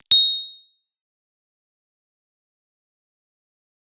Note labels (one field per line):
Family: bass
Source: synthesizer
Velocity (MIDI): 50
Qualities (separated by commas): bright, distorted, fast decay, percussive